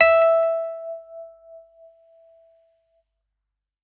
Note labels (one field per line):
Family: keyboard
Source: electronic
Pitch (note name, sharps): E5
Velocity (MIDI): 127